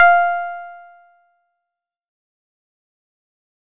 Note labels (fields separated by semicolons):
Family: guitar; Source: synthesizer; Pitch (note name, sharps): F5; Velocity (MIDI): 127; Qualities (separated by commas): fast decay